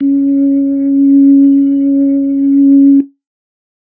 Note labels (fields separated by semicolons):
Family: organ; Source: electronic; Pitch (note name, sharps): C#4; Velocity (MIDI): 25; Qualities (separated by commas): dark